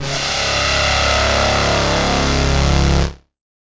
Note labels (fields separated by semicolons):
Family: guitar; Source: electronic; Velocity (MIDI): 25